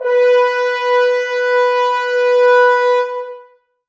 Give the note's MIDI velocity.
127